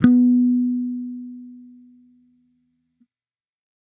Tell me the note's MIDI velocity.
75